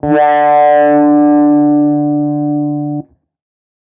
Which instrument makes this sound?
electronic guitar